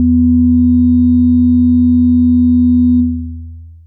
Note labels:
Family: synthesizer lead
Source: synthesizer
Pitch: E2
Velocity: 50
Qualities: long release

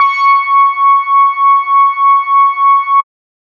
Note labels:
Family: bass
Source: synthesizer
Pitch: C#6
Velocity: 127

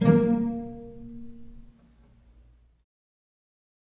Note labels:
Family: string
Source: acoustic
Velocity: 75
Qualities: dark, reverb

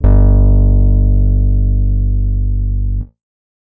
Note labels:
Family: guitar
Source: acoustic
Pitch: G1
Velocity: 127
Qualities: dark

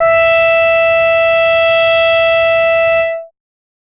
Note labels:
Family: bass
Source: synthesizer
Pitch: E5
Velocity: 25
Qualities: bright, distorted

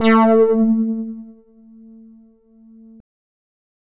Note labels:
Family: bass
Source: synthesizer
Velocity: 100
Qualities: distorted

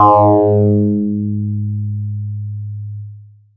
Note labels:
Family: bass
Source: synthesizer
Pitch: G#2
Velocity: 100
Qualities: distorted

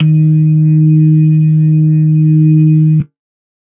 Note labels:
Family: organ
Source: electronic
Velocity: 25

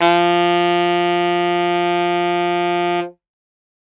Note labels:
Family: reed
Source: acoustic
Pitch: F3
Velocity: 127

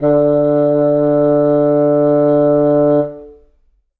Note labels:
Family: reed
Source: acoustic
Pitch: D3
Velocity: 25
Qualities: reverb

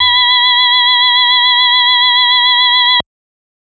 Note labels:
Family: organ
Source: electronic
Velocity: 100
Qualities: bright, multiphonic

